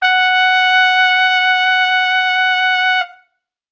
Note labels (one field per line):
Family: brass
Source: acoustic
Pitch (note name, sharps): F#5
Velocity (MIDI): 50